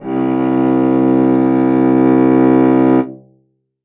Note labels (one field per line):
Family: string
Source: acoustic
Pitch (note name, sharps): C2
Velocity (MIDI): 25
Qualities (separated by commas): reverb